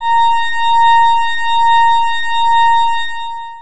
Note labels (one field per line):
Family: organ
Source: electronic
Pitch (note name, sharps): A#5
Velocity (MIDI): 127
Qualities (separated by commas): distorted, long release